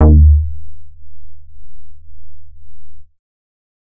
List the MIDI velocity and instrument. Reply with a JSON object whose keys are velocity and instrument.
{"velocity": 75, "instrument": "synthesizer bass"}